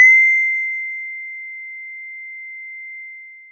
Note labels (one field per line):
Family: mallet percussion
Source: acoustic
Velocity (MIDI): 50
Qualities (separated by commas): long release